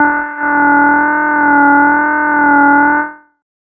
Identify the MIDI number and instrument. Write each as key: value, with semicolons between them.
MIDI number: 62; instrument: synthesizer bass